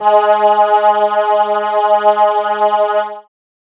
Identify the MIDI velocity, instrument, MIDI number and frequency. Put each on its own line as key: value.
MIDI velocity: 75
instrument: synthesizer keyboard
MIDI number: 56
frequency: 207.7 Hz